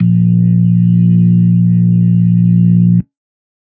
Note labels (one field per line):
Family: organ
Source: electronic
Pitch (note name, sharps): A#1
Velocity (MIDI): 50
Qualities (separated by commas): dark